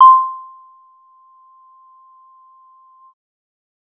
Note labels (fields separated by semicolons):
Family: bass; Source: synthesizer; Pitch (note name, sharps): C6; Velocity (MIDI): 100; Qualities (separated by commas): percussive